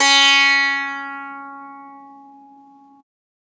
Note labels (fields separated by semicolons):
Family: guitar; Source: acoustic; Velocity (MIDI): 100; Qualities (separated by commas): bright, multiphonic, reverb